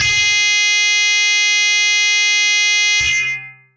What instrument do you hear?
electronic guitar